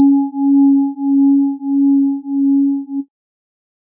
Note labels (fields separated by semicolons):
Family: organ; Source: electronic; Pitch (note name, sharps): C#4; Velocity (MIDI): 50; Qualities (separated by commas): dark